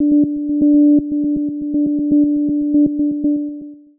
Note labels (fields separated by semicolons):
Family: synthesizer lead; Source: synthesizer; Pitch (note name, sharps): D4; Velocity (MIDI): 100; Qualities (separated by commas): dark, long release, tempo-synced